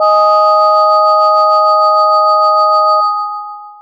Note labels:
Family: mallet percussion; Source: electronic; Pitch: G#3; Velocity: 75; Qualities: long release

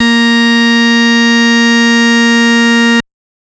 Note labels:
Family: organ; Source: electronic; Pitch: A#3; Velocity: 127; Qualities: bright, distorted

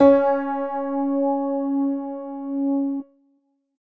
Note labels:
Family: keyboard; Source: electronic; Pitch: C#4; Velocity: 100

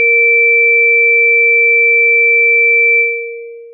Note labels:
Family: synthesizer lead; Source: synthesizer; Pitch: A#4; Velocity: 127; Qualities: long release

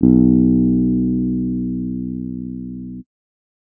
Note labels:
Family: keyboard; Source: electronic; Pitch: B1; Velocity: 25; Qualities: dark

